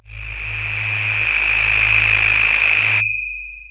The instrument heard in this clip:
synthesizer voice